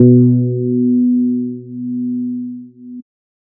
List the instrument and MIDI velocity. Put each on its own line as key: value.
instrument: synthesizer bass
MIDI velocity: 25